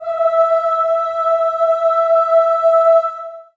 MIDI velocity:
75